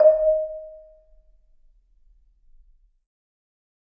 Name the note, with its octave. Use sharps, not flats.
D#5